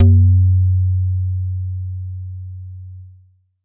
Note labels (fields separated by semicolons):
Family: bass; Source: synthesizer; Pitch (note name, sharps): F#2; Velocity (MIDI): 100; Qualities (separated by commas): dark, distorted